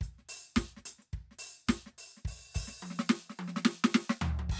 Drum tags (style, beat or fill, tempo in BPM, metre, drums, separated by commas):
soul, beat, 105 BPM, 4/4, ride, closed hi-hat, open hi-hat, hi-hat pedal, snare, high tom, floor tom, kick